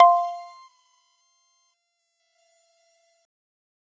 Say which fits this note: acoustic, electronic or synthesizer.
acoustic